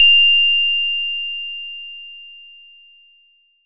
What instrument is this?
synthesizer bass